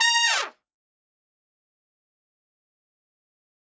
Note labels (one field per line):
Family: brass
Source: acoustic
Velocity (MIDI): 127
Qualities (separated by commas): bright, fast decay, reverb